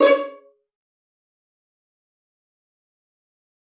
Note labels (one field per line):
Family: string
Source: acoustic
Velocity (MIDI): 25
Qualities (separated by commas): fast decay, percussive, reverb